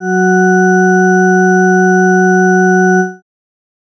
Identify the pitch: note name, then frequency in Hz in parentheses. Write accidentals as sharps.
F#3 (185 Hz)